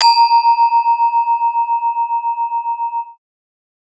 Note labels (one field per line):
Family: mallet percussion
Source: acoustic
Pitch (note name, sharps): A#5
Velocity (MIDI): 75